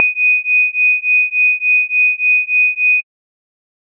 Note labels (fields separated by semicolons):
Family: bass; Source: synthesizer; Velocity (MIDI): 127